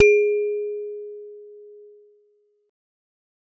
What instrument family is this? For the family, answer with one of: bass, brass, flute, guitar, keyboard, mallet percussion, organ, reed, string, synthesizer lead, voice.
mallet percussion